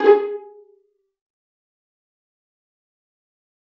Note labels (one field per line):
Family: string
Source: acoustic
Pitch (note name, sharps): G#4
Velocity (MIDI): 75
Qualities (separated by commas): fast decay, percussive, reverb